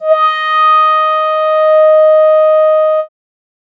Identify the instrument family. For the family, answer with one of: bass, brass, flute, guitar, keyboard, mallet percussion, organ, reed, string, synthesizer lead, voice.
keyboard